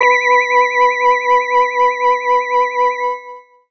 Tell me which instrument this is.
electronic organ